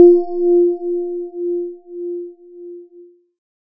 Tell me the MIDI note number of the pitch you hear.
65